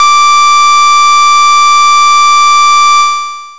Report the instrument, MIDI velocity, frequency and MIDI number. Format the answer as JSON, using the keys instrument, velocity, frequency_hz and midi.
{"instrument": "synthesizer bass", "velocity": 100, "frequency_hz": 1175, "midi": 86}